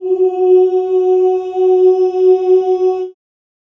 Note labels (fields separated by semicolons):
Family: voice; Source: acoustic; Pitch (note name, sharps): F#4; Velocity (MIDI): 25; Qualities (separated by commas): reverb